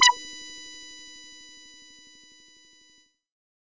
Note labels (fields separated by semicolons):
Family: bass; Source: synthesizer; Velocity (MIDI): 25; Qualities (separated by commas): bright, distorted